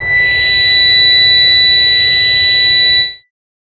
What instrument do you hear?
synthesizer bass